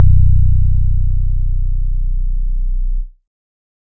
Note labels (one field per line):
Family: keyboard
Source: electronic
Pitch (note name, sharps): B0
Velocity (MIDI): 127